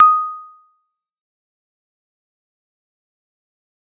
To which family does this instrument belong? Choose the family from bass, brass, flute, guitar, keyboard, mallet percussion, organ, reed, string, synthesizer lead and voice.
keyboard